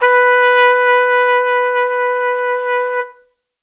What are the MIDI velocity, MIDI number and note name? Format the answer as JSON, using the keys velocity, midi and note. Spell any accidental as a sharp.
{"velocity": 25, "midi": 71, "note": "B4"}